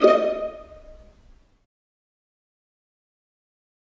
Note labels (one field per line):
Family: string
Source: acoustic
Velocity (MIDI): 50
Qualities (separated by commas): dark, fast decay, reverb